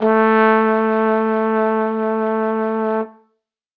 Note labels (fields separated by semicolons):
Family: brass; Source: acoustic; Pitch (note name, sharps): A3; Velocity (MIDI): 50